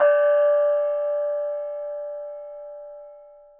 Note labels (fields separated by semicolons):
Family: mallet percussion; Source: acoustic; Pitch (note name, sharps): D5; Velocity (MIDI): 75